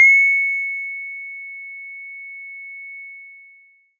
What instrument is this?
acoustic mallet percussion instrument